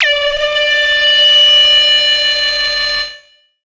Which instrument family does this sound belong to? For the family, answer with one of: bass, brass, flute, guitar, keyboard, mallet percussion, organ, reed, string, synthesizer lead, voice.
synthesizer lead